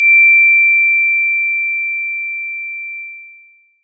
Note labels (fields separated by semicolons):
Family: mallet percussion; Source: electronic; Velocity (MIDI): 75; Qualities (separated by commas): bright, long release, multiphonic